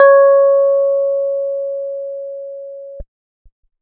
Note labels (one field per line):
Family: keyboard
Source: electronic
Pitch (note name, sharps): C#5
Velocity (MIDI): 75